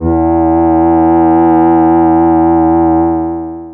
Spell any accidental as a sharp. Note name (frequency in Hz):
E2 (82.41 Hz)